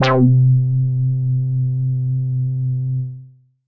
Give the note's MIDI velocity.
50